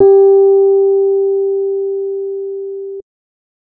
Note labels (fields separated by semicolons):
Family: keyboard; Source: electronic; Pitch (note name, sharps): G4; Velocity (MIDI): 50; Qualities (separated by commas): dark